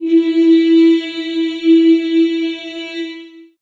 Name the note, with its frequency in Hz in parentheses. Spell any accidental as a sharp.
E4 (329.6 Hz)